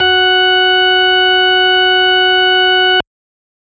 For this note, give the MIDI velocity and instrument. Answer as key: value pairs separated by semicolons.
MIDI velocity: 127; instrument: electronic organ